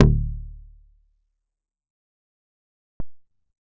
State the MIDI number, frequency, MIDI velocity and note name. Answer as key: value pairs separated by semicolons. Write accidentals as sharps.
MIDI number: 26; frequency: 36.71 Hz; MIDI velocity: 127; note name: D1